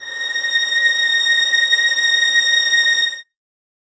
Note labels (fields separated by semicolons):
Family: string; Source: acoustic; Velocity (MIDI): 50; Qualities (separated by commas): reverb